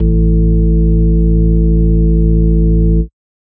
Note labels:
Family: organ; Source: electronic; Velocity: 127

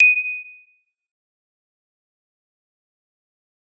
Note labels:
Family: mallet percussion; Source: acoustic; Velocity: 127; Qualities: bright, fast decay, percussive

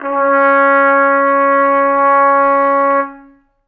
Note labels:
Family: brass; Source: acoustic; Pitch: C#4; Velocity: 25; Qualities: reverb

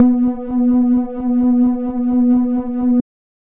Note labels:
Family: bass; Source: synthesizer; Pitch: B3; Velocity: 50; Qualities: dark

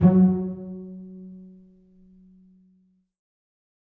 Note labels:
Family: string; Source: acoustic; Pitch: F#3; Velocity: 100; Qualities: dark, reverb

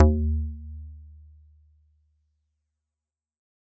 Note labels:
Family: mallet percussion; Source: acoustic; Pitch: D#2; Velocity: 100; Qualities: fast decay

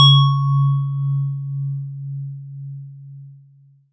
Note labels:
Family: mallet percussion; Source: acoustic; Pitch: C#3; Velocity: 127; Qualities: long release

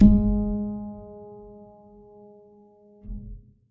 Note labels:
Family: keyboard; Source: acoustic; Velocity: 25; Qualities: dark, reverb

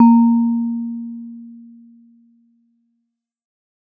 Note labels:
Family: mallet percussion; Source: acoustic; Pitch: A#3; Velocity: 100; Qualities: dark

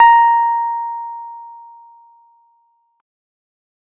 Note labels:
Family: keyboard; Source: electronic; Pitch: A#5; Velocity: 75

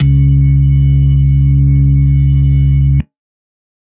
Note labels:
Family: organ; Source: electronic; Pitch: C#2; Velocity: 100; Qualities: dark

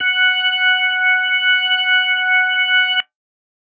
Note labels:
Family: organ; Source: electronic; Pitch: F#5; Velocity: 127

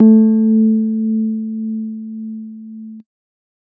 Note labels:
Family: keyboard; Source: electronic; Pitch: A3; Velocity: 25

